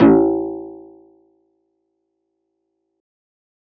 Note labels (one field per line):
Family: guitar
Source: synthesizer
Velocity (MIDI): 100